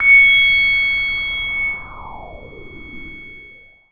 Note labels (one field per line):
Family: synthesizer lead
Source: synthesizer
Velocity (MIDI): 75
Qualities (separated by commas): long release